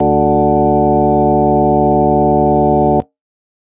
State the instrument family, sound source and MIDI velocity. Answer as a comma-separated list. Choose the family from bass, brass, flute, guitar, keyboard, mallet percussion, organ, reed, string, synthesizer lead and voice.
organ, electronic, 127